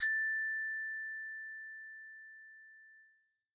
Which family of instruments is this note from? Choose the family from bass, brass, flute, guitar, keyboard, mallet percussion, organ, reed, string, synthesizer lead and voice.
bass